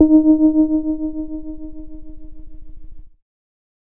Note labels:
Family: keyboard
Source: electronic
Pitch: D#4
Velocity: 25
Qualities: dark

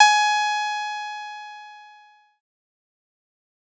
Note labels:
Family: bass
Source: synthesizer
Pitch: G#5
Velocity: 75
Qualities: distorted, fast decay

